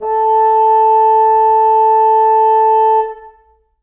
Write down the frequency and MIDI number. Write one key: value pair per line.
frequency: 440 Hz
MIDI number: 69